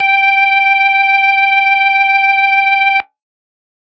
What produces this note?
electronic organ